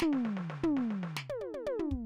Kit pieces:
closed hi-hat, snare, high tom, floor tom and kick